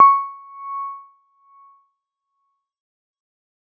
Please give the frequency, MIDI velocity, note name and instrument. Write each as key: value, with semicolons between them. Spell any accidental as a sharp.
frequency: 1109 Hz; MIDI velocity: 75; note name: C#6; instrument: electronic mallet percussion instrument